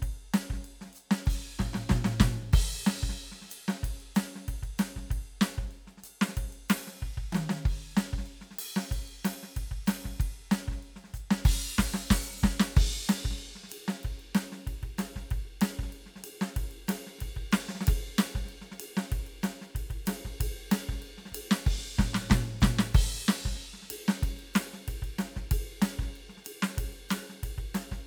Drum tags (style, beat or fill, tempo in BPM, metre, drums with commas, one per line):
Afrobeat
beat
94 BPM
4/4
crash, ride, ride bell, open hi-hat, hi-hat pedal, snare, cross-stick, high tom, mid tom, kick